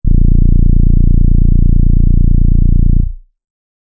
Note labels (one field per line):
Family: keyboard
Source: electronic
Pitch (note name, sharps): A#0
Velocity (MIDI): 50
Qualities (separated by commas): dark